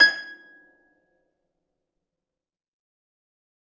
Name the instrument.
acoustic string instrument